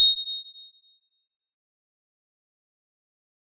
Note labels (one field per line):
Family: mallet percussion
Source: acoustic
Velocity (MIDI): 75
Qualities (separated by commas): bright, fast decay